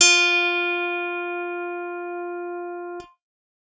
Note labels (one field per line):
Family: guitar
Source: electronic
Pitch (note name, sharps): F4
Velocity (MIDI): 127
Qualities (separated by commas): bright, reverb